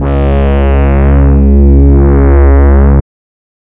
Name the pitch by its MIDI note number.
37